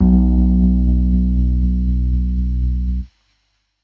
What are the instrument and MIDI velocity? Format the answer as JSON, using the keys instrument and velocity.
{"instrument": "electronic keyboard", "velocity": 50}